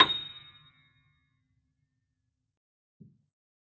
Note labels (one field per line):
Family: keyboard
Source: acoustic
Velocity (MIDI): 50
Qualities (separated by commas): fast decay, percussive